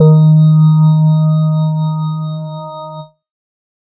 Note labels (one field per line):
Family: organ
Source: electronic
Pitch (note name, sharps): D#3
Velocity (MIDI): 127